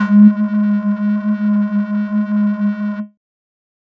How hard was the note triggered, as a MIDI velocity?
75